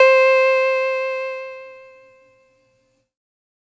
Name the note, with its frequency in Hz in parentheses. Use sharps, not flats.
C5 (523.3 Hz)